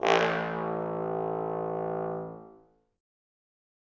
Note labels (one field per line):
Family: brass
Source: acoustic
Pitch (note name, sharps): A1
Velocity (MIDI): 127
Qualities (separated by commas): bright, reverb